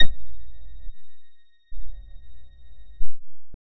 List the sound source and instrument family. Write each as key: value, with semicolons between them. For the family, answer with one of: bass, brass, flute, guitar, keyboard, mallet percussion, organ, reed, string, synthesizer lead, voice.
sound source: synthesizer; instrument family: bass